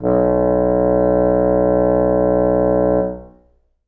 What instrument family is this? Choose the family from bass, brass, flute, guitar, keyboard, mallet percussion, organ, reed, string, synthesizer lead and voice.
reed